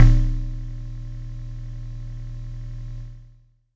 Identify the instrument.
acoustic mallet percussion instrument